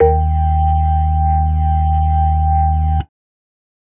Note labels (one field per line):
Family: organ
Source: electronic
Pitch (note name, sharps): D#2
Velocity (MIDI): 50